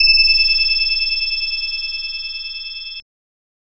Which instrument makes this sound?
synthesizer bass